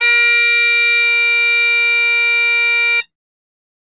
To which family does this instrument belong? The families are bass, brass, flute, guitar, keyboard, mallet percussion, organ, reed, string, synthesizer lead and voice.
flute